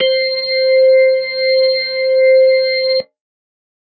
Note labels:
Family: organ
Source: electronic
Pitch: C5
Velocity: 100

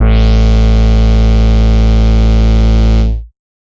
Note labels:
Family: bass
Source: synthesizer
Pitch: A1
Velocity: 75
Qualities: bright, distorted

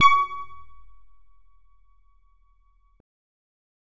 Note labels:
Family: bass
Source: synthesizer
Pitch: C#6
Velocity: 75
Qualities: distorted

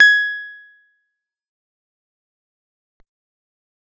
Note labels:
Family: guitar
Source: acoustic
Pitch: G#6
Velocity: 50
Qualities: fast decay, percussive

